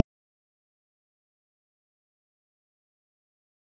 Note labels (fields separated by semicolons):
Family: mallet percussion; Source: electronic; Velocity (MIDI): 25; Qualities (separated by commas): fast decay, percussive